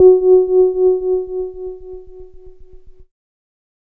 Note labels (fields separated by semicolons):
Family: keyboard; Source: electronic; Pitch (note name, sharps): F#4; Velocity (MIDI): 75; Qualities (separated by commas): dark